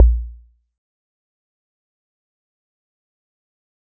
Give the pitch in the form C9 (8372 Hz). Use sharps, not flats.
A#1 (58.27 Hz)